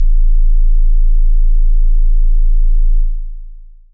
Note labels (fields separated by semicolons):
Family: synthesizer lead; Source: synthesizer; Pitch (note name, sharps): A0; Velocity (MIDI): 25; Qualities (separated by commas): dark, long release